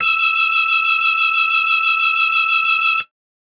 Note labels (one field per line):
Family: organ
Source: electronic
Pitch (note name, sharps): E6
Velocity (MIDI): 25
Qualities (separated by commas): distorted